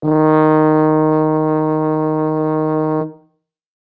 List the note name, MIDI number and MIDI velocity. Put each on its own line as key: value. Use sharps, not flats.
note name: D#3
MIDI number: 51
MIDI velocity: 100